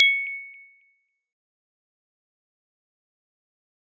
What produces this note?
acoustic mallet percussion instrument